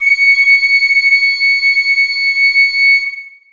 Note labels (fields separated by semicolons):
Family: flute; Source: acoustic; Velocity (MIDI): 50; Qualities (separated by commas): reverb